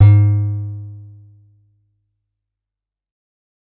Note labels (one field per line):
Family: guitar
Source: acoustic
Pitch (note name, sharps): G#2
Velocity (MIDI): 75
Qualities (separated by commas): fast decay